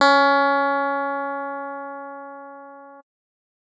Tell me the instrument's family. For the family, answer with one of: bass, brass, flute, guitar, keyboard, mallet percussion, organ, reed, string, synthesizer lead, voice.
keyboard